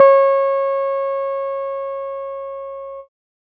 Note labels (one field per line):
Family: keyboard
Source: electronic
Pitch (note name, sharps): C#5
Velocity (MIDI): 100